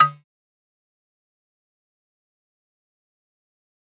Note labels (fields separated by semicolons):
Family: mallet percussion; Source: acoustic; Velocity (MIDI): 127; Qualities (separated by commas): fast decay, percussive, reverb